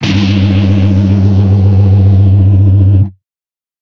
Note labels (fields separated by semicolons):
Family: guitar; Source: electronic; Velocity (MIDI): 100; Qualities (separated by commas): bright, distorted